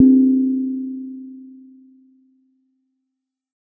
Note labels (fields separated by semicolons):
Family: mallet percussion; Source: acoustic; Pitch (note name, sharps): C4; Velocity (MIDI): 25; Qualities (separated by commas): dark, reverb